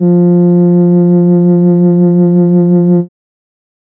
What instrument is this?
synthesizer keyboard